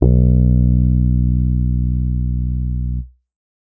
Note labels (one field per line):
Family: keyboard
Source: electronic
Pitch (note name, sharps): B1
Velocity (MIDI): 75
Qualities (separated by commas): dark, distorted